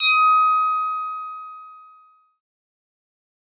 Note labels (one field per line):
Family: synthesizer lead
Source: synthesizer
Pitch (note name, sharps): D#6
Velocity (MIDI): 100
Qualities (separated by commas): distorted, fast decay